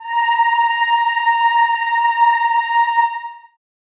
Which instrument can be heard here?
acoustic voice